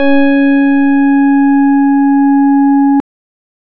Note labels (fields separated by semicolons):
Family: organ; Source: electronic; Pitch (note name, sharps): C#4; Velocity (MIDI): 100; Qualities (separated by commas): dark